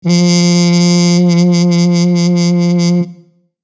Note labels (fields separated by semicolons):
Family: brass; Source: acoustic; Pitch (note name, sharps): F3; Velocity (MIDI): 127